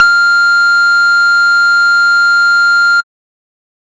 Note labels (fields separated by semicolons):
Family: bass; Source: synthesizer; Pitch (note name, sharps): F6; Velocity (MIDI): 127; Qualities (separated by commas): distorted, tempo-synced